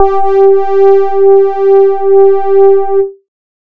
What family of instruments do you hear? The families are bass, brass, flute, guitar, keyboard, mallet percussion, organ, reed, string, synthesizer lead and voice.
bass